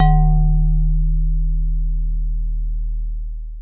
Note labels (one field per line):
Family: mallet percussion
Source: acoustic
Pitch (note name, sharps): D#1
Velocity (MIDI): 25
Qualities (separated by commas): dark, long release, reverb